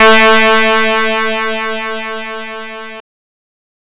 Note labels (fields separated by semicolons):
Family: guitar; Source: synthesizer; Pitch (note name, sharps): A3; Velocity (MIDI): 25; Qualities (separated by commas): bright, distorted